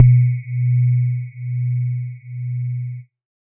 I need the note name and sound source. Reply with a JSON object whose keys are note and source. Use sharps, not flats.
{"note": "B2", "source": "synthesizer"}